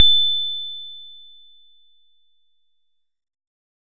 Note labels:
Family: guitar; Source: acoustic; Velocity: 25

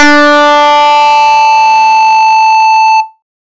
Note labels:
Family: bass; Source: synthesizer; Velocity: 100; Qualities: bright, distorted

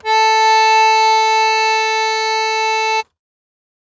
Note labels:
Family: keyboard; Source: acoustic; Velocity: 50; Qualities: bright

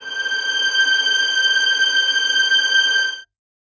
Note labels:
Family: string; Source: acoustic; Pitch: G6; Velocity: 50; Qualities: reverb

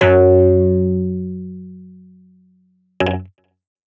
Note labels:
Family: guitar; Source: electronic; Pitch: F#2; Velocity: 75; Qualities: distorted

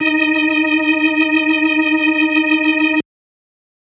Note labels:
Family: organ; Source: electronic; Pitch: D#4; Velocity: 50

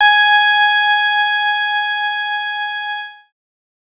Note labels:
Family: bass; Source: synthesizer; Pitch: G#5; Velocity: 25; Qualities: bright, distorted

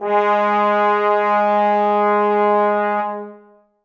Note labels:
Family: brass; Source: acoustic; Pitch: G#3; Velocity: 100; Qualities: bright, reverb

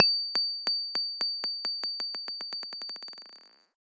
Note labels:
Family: guitar; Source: electronic; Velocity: 127

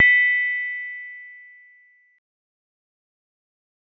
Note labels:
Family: mallet percussion; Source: acoustic; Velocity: 25; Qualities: fast decay, reverb

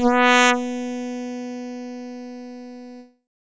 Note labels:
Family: keyboard; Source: synthesizer; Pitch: B3; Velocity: 100; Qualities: bright, distorted

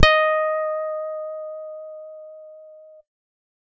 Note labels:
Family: guitar; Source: electronic; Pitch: D#5; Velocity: 50

